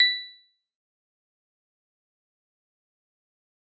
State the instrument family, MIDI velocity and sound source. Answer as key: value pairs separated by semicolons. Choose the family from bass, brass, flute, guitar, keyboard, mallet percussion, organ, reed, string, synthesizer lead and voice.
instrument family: mallet percussion; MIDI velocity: 127; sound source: acoustic